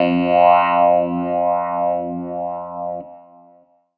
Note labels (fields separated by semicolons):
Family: keyboard; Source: electronic; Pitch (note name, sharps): F2; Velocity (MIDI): 75